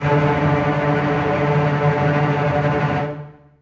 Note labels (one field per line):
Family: string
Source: acoustic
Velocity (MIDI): 127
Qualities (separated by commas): non-linear envelope, reverb